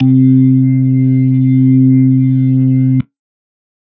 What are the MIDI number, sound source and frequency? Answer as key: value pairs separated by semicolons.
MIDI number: 48; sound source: electronic; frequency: 130.8 Hz